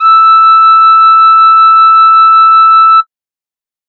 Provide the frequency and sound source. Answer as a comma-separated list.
1319 Hz, synthesizer